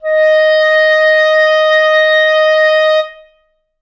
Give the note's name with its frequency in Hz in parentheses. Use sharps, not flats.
D#5 (622.3 Hz)